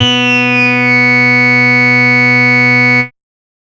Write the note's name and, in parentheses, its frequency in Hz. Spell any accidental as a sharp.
B2 (123.5 Hz)